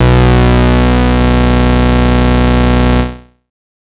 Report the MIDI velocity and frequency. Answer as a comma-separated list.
50, 61.74 Hz